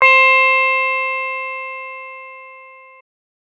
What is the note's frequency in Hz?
523.3 Hz